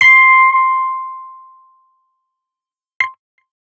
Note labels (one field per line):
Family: guitar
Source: electronic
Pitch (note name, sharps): C6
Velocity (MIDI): 75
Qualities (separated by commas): distorted, fast decay